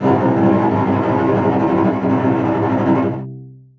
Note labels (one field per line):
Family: string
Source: acoustic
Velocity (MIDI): 100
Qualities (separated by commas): long release, non-linear envelope, reverb